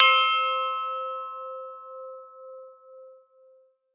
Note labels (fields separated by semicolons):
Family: mallet percussion; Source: acoustic; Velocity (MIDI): 127; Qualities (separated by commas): reverb